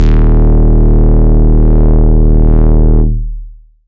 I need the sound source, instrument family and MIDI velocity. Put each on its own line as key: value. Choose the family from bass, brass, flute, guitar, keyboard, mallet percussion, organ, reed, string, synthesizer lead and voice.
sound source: synthesizer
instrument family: bass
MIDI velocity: 127